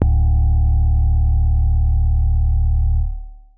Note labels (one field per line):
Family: keyboard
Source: acoustic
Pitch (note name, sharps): D1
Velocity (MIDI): 100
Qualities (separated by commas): long release